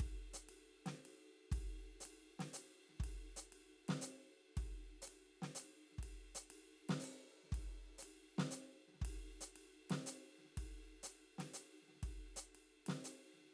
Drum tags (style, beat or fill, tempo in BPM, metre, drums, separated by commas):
jazz, beat, 120 BPM, 3/4, ride, hi-hat pedal, snare, kick